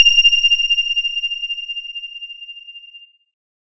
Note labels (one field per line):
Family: keyboard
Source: electronic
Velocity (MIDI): 50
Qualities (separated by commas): bright